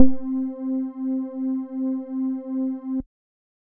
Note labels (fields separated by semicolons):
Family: bass; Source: synthesizer; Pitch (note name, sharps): C4; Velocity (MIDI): 25